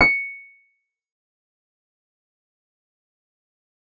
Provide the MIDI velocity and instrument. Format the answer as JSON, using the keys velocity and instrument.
{"velocity": 75, "instrument": "synthesizer keyboard"}